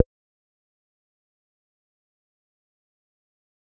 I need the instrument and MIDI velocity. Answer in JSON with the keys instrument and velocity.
{"instrument": "synthesizer bass", "velocity": 75}